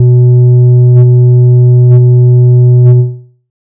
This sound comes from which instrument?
synthesizer bass